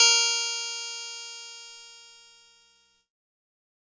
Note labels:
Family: keyboard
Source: electronic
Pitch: A#4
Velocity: 127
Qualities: bright, distorted

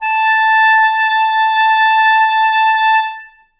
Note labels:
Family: reed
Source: acoustic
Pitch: A5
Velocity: 127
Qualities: reverb

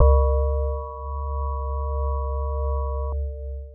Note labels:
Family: mallet percussion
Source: synthesizer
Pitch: C#2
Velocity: 100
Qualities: long release, multiphonic

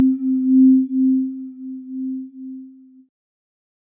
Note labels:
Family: keyboard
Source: electronic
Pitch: C4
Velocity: 100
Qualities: multiphonic

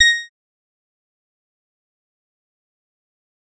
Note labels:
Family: bass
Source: synthesizer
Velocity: 75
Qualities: fast decay, percussive

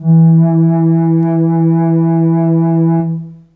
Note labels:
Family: flute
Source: acoustic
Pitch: E3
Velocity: 25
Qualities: long release, reverb

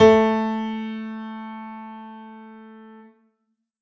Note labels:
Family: keyboard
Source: acoustic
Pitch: A3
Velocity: 127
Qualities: bright

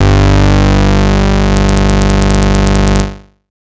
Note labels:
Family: bass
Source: synthesizer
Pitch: G1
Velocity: 50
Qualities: bright, distorted

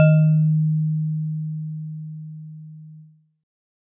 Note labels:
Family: mallet percussion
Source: acoustic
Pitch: D#3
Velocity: 50

